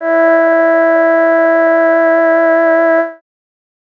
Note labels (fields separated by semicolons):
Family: voice; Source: synthesizer; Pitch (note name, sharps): E4; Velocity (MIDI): 25